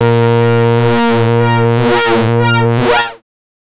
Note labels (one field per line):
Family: bass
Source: synthesizer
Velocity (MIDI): 100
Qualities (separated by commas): distorted, non-linear envelope